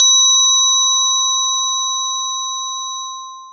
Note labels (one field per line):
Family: mallet percussion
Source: acoustic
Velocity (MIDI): 75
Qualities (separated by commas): bright, distorted, long release